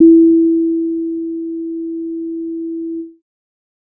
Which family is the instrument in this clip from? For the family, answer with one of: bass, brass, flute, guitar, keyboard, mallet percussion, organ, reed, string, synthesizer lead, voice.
bass